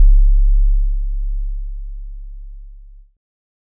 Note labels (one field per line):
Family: keyboard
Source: electronic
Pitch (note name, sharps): C#1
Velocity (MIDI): 25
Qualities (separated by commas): dark